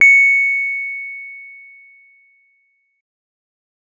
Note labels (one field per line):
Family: keyboard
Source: electronic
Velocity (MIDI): 75